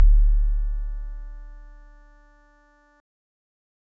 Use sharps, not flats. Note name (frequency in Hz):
D1 (36.71 Hz)